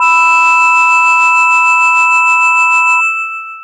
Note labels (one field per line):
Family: mallet percussion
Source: electronic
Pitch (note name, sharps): E4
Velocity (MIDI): 100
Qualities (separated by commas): bright, long release